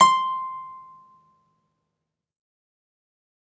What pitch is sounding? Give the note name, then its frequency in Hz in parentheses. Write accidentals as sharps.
C6 (1047 Hz)